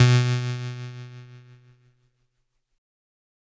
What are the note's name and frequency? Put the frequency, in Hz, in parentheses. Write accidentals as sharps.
B2 (123.5 Hz)